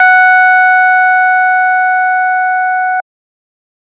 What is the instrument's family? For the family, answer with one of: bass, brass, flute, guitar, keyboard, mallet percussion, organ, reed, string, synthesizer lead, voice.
organ